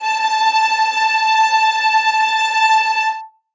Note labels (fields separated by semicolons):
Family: string; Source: acoustic; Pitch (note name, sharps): A5; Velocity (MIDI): 50; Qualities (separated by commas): bright, non-linear envelope, reverb